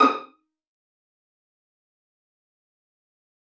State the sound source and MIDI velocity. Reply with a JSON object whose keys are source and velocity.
{"source": "acoustic", "velocity": 75}